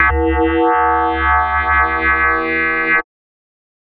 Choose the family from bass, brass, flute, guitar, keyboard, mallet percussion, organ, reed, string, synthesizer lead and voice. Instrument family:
mallet percussion